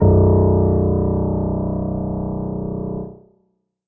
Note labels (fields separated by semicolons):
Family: keyboard; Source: acoustic; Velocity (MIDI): 25; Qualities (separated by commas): reverb